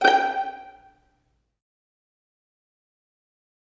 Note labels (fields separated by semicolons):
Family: string; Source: acoustic; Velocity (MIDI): 50; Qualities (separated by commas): fast decay, reverb